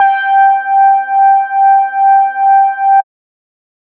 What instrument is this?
synthesizer bass